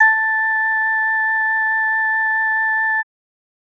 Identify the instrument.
electronic organ